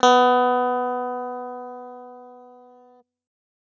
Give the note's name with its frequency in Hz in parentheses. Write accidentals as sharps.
B3 (246.9 Hz)